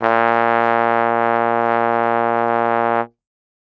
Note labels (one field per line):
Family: brass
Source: acoustic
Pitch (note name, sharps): A#2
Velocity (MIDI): 100